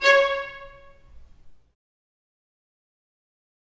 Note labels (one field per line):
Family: string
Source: acoustic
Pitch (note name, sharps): C#5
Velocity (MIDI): 50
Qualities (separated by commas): fast decay, reverb